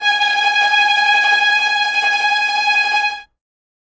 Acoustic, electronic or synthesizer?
acoustic